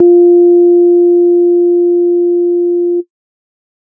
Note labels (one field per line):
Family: organ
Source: electronic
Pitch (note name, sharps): F4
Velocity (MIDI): 100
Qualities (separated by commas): dark